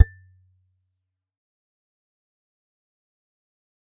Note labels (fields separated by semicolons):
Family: guitar; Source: acoustic; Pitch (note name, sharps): A6; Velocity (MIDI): 100; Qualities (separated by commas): fast decay, percussive